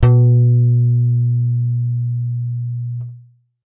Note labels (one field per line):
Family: bass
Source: synthesizer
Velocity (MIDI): 127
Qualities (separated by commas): dark